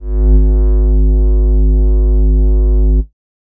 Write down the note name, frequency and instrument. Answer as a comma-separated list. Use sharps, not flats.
G#1, 51.91 Hz, synthesizer bass